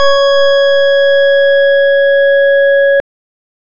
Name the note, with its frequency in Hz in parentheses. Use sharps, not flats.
C#5 (554.4 Hz)